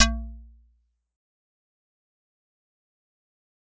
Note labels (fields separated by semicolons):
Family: mallet percussion; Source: acoustic; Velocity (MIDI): 25; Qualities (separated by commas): fast decay, percussive